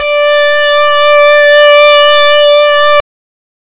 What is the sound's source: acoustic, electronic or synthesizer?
synthesizer